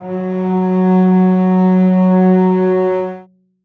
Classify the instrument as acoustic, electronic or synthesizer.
acoustic